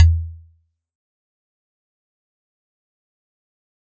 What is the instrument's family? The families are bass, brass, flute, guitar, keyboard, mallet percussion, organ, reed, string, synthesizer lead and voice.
mallet percussion